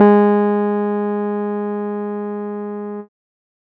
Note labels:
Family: keyboard; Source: electronic; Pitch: G#3; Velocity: 75

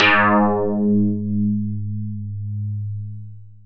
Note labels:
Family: synthesizer lead; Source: synthesizer; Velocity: 100; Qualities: long release

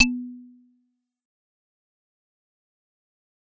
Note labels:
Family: mallet percussion; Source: acoustic; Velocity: 25; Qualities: fast decay, percussive

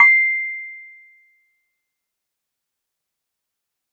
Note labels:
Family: keyboard; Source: electronic; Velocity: 100; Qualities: fast decay

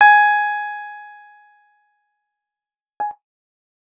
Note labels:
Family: guitar; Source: electronic; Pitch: G#5; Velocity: 25; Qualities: fast decay

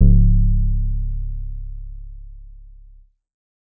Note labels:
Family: bass; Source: synthesizer; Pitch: C#1; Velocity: 50; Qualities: dark

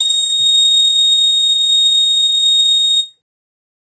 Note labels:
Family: reed; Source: acoustic; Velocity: 50; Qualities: bright, reverb

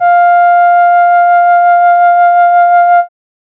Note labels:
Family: keyboard; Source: synthesizer; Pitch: F5; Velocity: 100

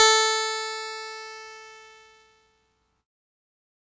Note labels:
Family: keyboard; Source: electronic; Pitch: A4; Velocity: 50; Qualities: bright, distorted

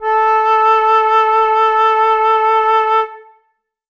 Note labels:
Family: flute; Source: acoustic; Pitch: A4; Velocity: 127; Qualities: reverb

